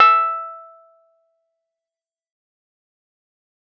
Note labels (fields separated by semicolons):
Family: keyboard; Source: electronic; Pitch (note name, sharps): E6; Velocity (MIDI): 100; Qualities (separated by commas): fast decay, percussive